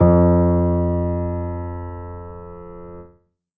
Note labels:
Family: keyboard; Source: acoustic; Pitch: F2; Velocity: 50; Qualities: reverb

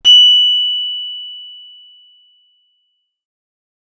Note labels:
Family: guitar; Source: acoustic; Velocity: 127; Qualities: bright, distorted

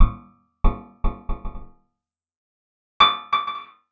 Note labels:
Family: guitar; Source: acoustic; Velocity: 50; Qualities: percussive, reverb

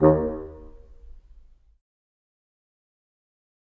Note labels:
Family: reed; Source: acoustic; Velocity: 50; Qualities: fast decay, percussive, reverb

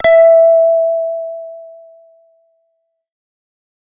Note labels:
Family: bass; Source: synthesizer; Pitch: E5; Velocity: 50; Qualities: distorted

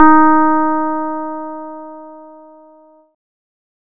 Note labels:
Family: bass; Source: synthesizer; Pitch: D#4; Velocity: 127; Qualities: bright

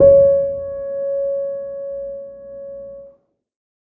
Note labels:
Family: keyboard; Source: acoustic; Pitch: C#5; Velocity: 25; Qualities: reverb

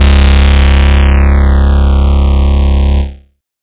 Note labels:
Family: bass; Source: synthesizer; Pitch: C#1; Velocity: 127; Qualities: bright, distorted, non-linear envelope

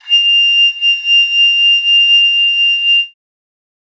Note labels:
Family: flute; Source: acoustic; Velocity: 50; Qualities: bright

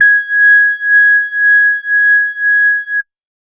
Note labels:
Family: organ; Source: electronic; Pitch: G#6; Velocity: 25; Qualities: distorted

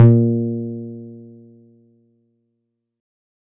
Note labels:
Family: keyboard; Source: electronic; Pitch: A#2; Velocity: 127

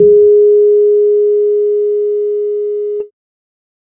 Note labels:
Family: keyboard; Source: electronic; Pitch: G#4; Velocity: 25

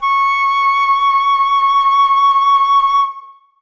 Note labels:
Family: flute; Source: acoustic; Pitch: C#6; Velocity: 127; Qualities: reverb

